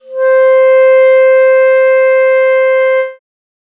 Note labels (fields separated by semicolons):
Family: reed; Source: acoustic; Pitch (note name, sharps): C5; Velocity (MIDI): 75